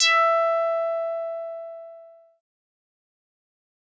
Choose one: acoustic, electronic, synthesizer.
synthesizer